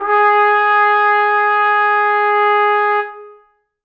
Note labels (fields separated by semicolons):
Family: brass; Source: acoustic; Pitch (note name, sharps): G#4; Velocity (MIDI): 75; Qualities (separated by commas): reverb